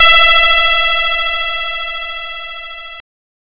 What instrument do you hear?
synthesizer guitar